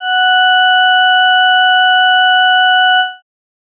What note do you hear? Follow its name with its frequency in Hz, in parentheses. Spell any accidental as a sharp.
F#5 (740 Hz)